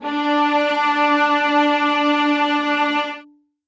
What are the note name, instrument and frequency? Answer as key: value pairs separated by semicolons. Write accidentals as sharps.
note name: D4; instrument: acoustic string instrument; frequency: 293.7 Hz